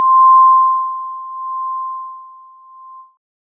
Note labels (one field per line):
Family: keyboard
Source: electronic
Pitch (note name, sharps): C6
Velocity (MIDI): 127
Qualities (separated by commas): multiphonic